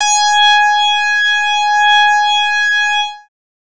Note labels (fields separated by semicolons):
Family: bass; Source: synthesizer; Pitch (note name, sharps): G#5; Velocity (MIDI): 75; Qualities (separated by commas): bright, distorted